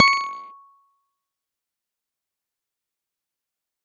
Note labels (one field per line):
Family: guitar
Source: electronic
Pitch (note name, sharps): C#6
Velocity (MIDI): 100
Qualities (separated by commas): fast decay, percussive